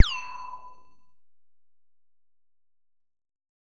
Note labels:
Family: bass; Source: synthesizer; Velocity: 100; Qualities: distorted

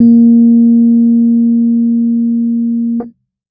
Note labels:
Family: keyboard; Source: electronic; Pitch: A#3; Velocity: 25; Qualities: dark

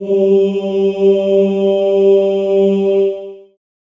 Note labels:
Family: voice; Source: acoustic; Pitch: G3; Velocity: 100; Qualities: dark, long release, reverb

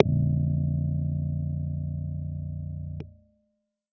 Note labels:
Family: keyboard; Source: electronic; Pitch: A#0; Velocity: 25; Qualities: dark

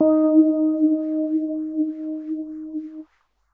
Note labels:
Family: keyboard; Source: electronic; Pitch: D#4; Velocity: 50; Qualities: non-linear envelope

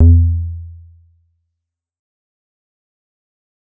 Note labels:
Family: bass; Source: synthesizer; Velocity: 25; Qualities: dark, fast decay

